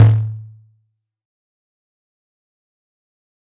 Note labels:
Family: mallet percussion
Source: acoustic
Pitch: A2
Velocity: 127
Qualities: fast decay, percussive

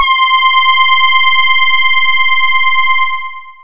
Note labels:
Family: voice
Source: synthesizer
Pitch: C6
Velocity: 75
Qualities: long release

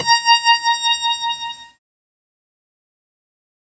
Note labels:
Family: keyboard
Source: synthesizer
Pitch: A#5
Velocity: 75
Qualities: bright, distorted, fast decay

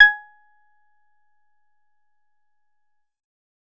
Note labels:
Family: bass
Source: synthesizer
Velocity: 75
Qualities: percussive

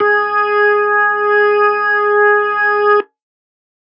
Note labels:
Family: organ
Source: electronic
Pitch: G#4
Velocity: 100

